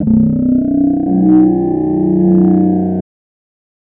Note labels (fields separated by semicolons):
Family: voice; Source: synthesizer; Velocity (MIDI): 100; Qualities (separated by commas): distorted